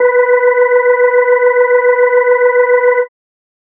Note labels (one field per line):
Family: organ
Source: electronic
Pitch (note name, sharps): B4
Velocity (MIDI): 75